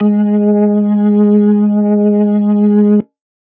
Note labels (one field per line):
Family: organ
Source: electronic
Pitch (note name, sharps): G#3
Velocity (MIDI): 127